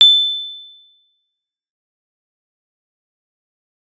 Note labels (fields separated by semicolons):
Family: guitar; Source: electronic; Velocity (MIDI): 50; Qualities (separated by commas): bright, fast decay, percussive